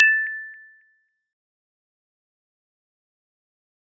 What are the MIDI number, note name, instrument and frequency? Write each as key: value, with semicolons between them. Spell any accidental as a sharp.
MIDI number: 93; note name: A6; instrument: acoustic mallet percussion instrument; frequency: 1760 Hz